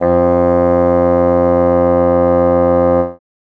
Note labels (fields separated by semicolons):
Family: reed; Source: acoustic; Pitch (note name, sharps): F2; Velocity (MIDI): 127; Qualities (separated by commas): bright